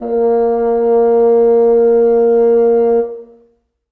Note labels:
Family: reed; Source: acoustic; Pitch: A#3; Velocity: 50; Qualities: reverb

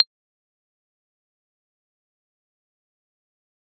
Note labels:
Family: mallet percussion; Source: acoustic; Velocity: 75; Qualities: dark, fast decay, percussive, reverb

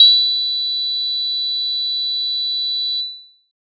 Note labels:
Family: keyboard; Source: electronic; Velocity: 25; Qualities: bright

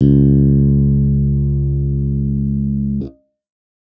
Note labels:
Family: bass; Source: electronic; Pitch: C#2; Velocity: 75

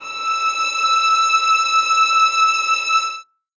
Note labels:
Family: string; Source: acoustic; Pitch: E6; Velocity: 50; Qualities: reverb

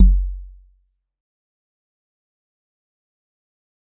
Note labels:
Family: mallet percussion; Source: acoustic; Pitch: F#1; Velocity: 25; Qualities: dark, fast decay, percussive

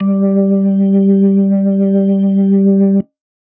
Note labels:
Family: organ; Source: electronic; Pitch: G3; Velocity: 100

